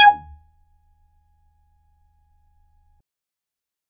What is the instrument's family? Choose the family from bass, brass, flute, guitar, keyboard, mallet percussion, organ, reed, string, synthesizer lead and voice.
bass